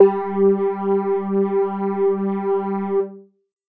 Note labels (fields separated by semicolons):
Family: keyboard; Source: electronic; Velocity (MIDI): 100; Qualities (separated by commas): distorted